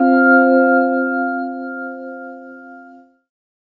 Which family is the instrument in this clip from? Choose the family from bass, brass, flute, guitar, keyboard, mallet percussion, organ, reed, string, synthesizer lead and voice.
keyboard